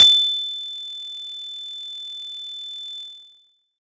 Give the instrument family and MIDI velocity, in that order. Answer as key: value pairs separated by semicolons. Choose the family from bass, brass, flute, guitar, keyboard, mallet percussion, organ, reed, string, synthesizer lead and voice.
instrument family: mallet percussion; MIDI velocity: 127